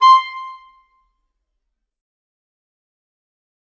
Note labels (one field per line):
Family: reed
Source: acoustic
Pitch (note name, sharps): C6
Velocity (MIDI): 127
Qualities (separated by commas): fast decay, percussive, reverb